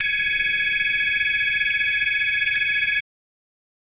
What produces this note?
electronic organ